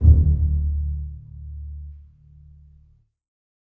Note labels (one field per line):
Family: string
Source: acoustic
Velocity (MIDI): 100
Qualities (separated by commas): dark, reverb